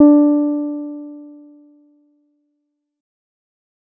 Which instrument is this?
synthesizer bass